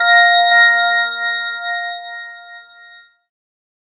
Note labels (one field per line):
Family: keyboard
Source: synthesizer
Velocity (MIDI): 127